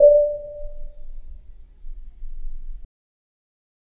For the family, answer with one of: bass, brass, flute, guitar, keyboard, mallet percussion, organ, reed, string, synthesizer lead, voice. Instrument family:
mallet percussion